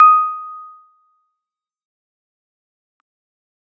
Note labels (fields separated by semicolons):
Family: keyboard; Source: electronic; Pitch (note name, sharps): D#6; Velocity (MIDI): 75; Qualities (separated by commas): fast decay, percussive